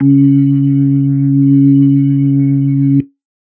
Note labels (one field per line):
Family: organ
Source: electronic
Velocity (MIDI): 25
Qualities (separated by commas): dark